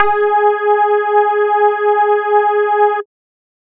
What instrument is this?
synthesizer bass